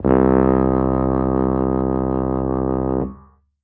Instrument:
acoustic brass instrument